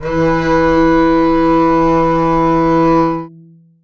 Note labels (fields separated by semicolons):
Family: string; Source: acoustic; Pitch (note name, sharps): E3; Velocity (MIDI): 25; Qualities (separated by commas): long release, reverb